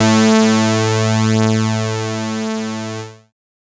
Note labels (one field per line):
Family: bass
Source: synthesizer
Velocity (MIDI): 100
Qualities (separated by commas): bright, distorted